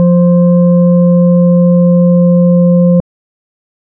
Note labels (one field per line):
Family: organ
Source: electronic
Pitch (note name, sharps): F3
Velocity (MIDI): 100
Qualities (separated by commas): dark